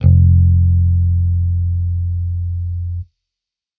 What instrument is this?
electronic bass